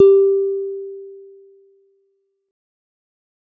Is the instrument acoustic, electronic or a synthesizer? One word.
synthesizer